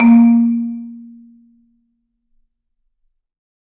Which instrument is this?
acoustic mallet percussion instrument